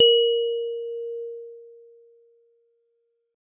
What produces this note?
acoustic mallet percussion instrument